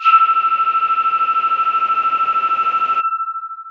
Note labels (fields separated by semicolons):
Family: voice; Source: synthesizer; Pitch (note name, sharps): E6; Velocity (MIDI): 127; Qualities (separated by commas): distorted, long release